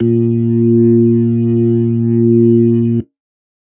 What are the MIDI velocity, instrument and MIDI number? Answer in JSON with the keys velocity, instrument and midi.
{"velocity": 25, "instrument": "electronic organ", "midi": 46}